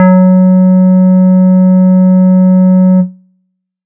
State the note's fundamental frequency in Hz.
185 Hz